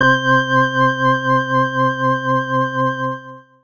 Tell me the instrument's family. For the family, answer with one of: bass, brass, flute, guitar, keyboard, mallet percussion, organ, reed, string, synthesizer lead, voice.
organ